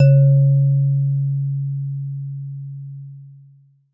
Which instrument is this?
acoustic mallet percussion instrument